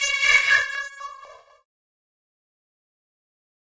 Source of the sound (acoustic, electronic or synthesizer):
electronic